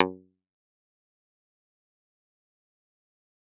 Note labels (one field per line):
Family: guitar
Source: electronic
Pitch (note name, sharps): F#2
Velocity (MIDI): 127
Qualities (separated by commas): fast decay, percussive